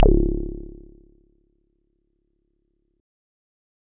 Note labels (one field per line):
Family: bass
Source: synthesizer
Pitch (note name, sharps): C#1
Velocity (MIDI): 127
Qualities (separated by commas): distorted